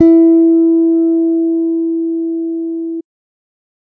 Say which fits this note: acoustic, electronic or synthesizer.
electronic